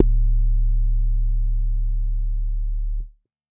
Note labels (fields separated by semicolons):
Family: bass; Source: synthesizer; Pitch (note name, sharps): D1; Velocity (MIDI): 50; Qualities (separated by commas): distorted